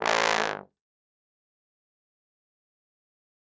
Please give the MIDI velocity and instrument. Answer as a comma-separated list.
75, acoustic brass instrument